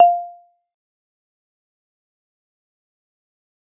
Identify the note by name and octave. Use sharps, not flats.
F5